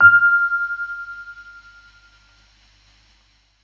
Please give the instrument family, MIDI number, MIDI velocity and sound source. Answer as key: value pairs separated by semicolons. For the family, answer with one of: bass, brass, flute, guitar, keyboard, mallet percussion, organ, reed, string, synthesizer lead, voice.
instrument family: keyboard; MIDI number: 89; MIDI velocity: 25; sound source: electronic